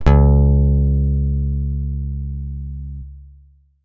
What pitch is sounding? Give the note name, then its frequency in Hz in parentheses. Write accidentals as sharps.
C#2 (69.3 Hz)